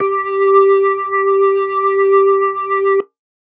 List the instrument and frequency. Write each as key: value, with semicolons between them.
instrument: electronic organ; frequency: 392 Hz